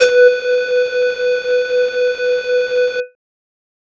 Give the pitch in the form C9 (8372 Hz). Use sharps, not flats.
B4 (493.9 Hz)